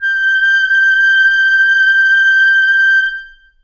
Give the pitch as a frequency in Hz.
1568 Hz